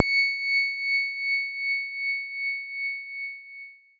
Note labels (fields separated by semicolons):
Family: guitar; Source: electronic; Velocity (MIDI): 127; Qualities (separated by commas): bright, long release, reverb